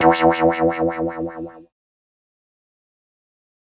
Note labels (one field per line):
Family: keyboard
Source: synthesizer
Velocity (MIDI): 100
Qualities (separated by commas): distorted, fast decay